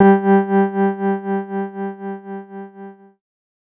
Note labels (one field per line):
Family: keyboard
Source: electronic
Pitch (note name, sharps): G3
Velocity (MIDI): 100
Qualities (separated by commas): dark